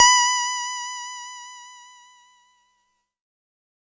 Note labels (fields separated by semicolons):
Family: keyboard; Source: electronic; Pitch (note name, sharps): B5; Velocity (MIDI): 127; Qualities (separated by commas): bright